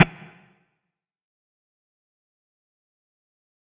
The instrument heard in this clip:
electronic guitar